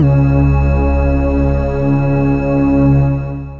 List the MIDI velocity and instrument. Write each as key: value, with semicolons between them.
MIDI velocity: 100; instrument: synthesizer lead